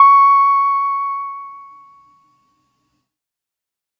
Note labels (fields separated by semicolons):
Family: keyboard; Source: electronic; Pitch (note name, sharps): C#6; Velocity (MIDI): 75